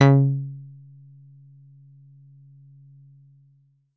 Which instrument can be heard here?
synthesizer guitar